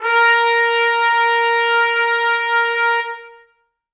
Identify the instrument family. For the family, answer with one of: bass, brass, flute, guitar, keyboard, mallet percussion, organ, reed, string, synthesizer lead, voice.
brass